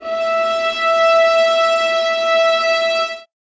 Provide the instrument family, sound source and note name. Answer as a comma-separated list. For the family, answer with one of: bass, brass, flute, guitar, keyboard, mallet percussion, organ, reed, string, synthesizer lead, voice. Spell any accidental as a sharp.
string, acoustic, E5